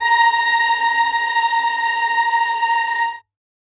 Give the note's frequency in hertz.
932.3 Hz